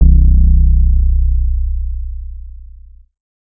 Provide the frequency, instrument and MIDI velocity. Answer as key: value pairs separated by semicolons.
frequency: 30.87 Hz; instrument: synthesizer bass; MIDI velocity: 25